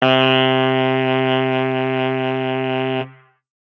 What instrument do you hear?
acoustic reed instrument